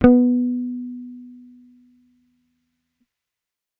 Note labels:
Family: bass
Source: electronic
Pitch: B3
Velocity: 25

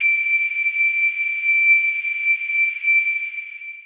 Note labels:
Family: guitar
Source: electronic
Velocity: 25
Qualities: bright, long release

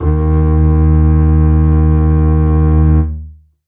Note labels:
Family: string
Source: acoustic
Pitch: D#2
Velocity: 50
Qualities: reverb

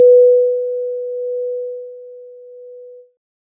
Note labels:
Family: keyboard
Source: electronic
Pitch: B4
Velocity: 100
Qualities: multiphonic

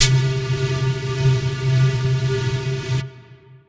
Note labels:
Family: flute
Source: acoustic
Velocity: 50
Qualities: distorted, long release

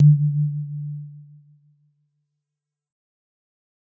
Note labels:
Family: mallet percussion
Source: acoustic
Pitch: D3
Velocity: 100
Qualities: dark, fast decay

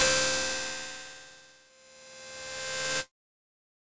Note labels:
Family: guitar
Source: electronic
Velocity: 127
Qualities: bright, distorted

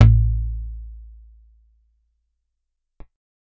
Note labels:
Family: guitar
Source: acoustic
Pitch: A1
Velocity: 50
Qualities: dark

